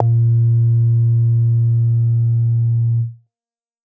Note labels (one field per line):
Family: bass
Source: synthesizer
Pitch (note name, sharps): A#2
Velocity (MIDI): 25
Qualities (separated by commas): distorted